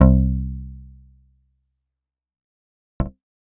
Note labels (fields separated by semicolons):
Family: bass; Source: synthesizer; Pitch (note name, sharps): C2; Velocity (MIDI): 75; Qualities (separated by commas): fast decay